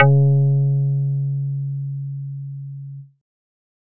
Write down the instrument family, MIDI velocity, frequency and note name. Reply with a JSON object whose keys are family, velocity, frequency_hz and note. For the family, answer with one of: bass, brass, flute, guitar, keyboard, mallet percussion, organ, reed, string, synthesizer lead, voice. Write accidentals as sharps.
{"family": "bass", "velocity": 127, "frequency_hz": 138.6, "note": "C#3"}